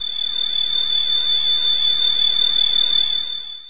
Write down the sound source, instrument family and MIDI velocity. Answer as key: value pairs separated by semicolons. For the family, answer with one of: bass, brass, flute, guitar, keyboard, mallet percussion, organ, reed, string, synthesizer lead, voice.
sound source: synthesizer; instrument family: voice; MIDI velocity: 127